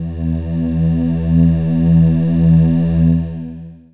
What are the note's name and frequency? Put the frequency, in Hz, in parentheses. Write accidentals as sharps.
E2 (82.41 Hz)